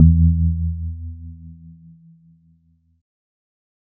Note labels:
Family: keyboard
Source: electronic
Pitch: E2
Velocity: 50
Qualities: dark

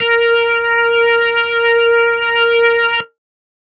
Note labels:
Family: organ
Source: electronic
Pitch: A#4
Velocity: 127

